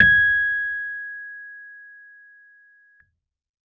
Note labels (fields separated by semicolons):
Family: keyboard; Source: electronic; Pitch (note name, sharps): G#6; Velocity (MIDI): 127